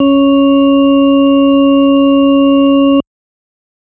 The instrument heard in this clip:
electronic organ